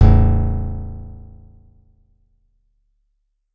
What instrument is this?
acoustic guitar